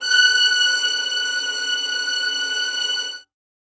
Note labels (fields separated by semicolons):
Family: string; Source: acoustic; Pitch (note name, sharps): F#6; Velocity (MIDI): 127; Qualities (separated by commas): reverb